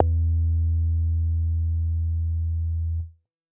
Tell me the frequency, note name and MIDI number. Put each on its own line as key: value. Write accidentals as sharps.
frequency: 82.41 Hz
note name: E2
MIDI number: 40